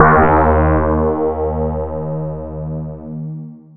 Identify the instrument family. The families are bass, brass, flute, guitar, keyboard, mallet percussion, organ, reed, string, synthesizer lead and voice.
mallet percussion